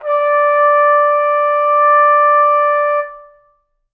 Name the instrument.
acoustic brass instrument